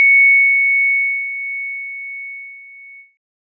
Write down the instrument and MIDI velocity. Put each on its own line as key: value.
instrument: electronic keyboard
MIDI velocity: 50